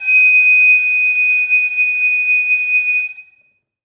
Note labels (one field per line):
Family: flute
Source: acoustic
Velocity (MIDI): 25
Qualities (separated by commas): bright, reverb